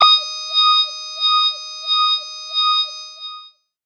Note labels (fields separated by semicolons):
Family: voice; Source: synthesizer; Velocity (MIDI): 100; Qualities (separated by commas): bright, long release, non-linear envelope, tempo-synced